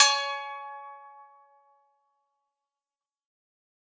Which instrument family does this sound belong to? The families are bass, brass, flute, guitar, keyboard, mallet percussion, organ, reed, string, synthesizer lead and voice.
guitar